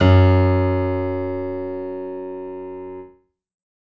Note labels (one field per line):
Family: keyboard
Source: acoustic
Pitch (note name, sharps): F#2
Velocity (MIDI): 127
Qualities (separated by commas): reverb